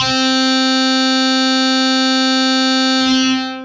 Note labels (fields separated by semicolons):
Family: guitar; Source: electronic; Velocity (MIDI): 127; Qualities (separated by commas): bright, distorted, long release